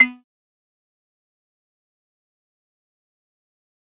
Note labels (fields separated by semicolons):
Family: mallet percussion; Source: acoustic; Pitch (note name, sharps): B3; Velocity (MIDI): 127; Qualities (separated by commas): fast decay, percussive, reverb